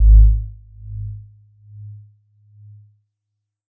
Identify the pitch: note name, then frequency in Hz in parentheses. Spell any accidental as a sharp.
G#1 (51.91 Hz)